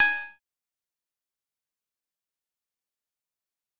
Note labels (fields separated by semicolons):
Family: bass; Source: synthesizer; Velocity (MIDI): 50; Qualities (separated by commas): fast decay, percussive